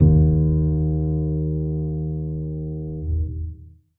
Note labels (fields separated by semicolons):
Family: keyboard; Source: acoustic; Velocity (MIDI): 25; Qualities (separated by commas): dark, reverb